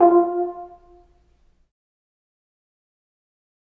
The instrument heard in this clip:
acoustic brass instrument